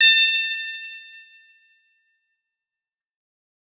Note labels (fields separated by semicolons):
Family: guitar; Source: acoustic; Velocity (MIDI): 25; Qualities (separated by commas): bright, fast decay